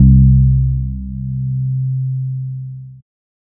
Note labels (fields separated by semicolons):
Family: bass; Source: synthesizer; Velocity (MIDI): 127